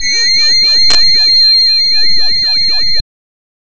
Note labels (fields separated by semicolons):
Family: reed; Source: synthesizer; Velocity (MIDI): 75; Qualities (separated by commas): bright, distorted, non-linear envelope